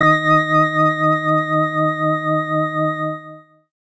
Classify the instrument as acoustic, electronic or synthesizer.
electronic